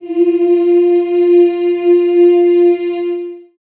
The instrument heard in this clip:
acoustic voice